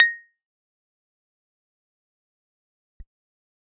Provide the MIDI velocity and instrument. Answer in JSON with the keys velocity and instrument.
{"velocity": 127, "instrument": "electronic keyboard"}